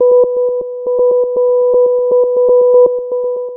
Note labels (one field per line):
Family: synthesizer lead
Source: synthesizer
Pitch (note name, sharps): B4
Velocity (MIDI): 100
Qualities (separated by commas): dark, long release, tempo-synced